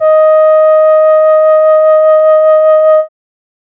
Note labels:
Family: keyboard; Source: synthesizer; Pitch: D#5; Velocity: 75

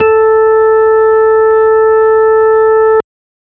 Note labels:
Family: organ; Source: electronic; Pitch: A4; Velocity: 50

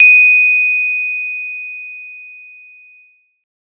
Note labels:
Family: mallet percussion; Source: acoustic; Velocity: 75; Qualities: bright

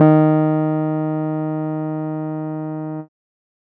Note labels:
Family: keyboard; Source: electronic; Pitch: D#3; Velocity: 50

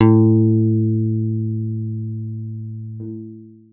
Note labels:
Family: guitar; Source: electronic; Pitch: A2; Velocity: 100; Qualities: long release

